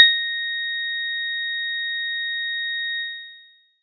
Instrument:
acoustic mallet percussion instrument